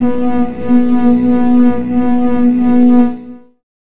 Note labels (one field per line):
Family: organ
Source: electronic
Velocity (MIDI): 127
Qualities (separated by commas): long release, reverb